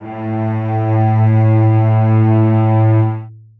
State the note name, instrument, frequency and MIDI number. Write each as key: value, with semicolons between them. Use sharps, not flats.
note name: A2; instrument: acoustic string instrument; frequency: 110 Hz; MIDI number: 45